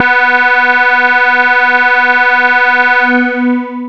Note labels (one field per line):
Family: bass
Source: synthesizer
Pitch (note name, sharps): B3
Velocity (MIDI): 100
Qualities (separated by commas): bright, distorted, long release